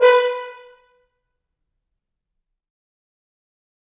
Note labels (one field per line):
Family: brass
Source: acoustic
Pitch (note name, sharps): B4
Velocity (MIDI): 127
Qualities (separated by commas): bright, fast decay, percussive, reverb